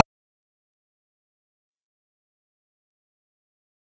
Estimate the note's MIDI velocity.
75